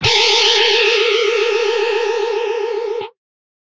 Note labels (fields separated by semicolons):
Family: guitar; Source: electronic; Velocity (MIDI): 75; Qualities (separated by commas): bright, distorted